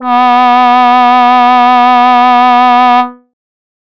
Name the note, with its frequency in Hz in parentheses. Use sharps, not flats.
B3 (246.9 Hz)